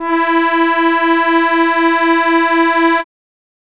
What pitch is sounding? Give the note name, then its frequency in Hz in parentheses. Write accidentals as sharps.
E4 (329.6 Hz)